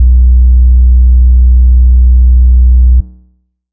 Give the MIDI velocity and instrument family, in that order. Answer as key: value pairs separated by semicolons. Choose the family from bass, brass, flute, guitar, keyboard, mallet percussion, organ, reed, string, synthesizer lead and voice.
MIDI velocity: 25; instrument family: bass